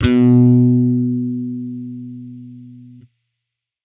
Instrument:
electronic bass